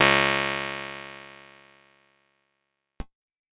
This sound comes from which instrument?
electronic keyboard